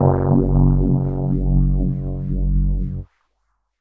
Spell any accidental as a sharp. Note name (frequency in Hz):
F#1 (46.25 Hz)